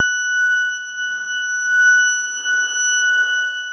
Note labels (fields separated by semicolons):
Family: keyboard; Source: electronic; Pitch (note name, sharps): F#6; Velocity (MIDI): 25; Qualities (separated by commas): long release